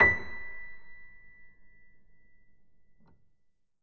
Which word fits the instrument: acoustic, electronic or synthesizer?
acoustic